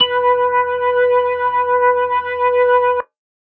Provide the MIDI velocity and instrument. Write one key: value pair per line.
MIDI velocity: 127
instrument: electronic organ